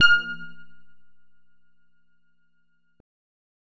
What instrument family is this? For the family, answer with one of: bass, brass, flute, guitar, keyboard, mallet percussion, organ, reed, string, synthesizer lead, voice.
bass